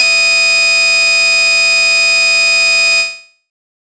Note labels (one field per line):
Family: bass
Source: synthesizer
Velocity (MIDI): 75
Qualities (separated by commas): bright, distorted